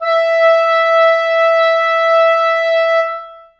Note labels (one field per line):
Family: reed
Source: acoustic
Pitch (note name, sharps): E5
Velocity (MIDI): 127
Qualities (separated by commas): long release, reverb